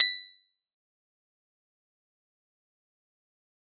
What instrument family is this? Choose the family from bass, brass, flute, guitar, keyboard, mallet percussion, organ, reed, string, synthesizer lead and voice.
mallet percussion